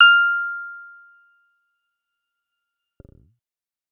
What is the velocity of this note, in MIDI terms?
75